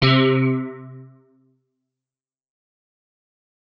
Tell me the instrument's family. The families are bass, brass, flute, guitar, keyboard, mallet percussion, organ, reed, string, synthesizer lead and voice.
guitar